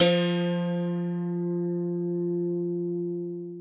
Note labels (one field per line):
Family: guitar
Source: acoustic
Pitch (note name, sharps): F3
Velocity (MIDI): 100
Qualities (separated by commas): long release, reverb